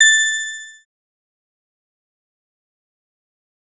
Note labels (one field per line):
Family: synthesizer lead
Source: synthesizer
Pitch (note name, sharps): A6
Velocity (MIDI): 75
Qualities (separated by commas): distorted, fast decay